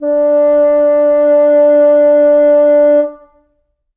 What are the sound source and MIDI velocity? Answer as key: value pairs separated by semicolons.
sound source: acoustic; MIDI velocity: 75